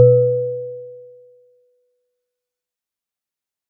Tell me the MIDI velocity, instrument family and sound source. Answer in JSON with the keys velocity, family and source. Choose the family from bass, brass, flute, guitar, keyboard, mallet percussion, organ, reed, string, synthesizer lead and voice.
{"velocity": 75, "family": "mallet percussion", "source": "acoustic"}